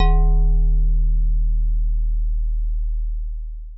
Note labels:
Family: mallet percussion; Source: acoustic; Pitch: D#1; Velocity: 50; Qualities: dark, long release, reverb

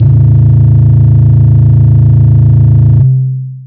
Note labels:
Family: guitar; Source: electronic; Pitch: A0; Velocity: 75; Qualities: bright, distorted, long release

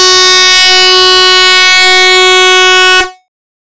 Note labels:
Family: bass; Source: synthesizer; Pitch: F#4; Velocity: 127; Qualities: bright, distorted

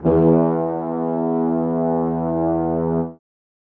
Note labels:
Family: brass; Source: acoustic; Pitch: E2; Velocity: 75; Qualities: reverb

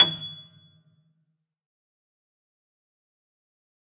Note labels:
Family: keyboard; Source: acoustic; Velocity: 100; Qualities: fast decay, percussive, reverb

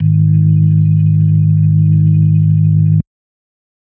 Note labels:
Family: organ; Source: electronic; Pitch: G#1; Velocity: 127; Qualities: dark

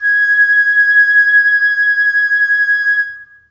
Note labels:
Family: flute; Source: acoustic; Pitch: G#6; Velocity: 25; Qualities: reverb

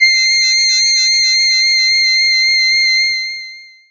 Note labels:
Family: voice; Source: synthesizer; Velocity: 50; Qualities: bright, distorted, long release

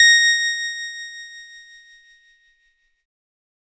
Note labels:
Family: keyboard; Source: electronic; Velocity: 25; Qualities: bright, distorted

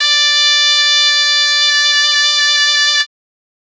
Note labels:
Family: reed; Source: acoustic; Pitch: D5; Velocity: 50; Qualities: reverb

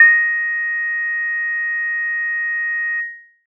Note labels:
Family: keyboard; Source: electronic; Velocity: 50

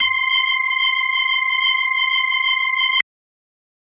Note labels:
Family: organ; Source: electronic; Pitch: C6; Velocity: 127

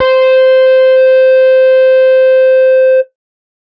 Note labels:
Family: guitar; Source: electronic; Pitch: C5; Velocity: 127; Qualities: distorted

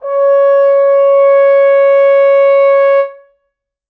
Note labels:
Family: brass; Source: acoustic; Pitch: C#5; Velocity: 100; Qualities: reverb

